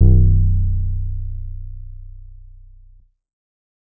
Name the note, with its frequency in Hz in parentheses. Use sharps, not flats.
B0 (30.87 Hz)